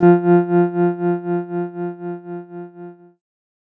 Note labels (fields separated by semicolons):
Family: keyboard; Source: electronic; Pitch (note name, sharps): F3; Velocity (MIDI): 50; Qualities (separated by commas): dark